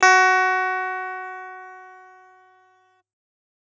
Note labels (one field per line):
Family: guitar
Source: electronic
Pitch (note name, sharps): F#4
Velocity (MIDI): 100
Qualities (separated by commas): bright